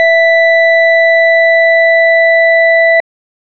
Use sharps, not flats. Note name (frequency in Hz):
E5 (659.3 Hz)